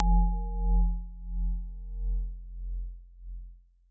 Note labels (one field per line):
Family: mallet percussion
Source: acoustic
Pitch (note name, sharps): F1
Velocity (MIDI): 127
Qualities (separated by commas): long release, non-linear envelope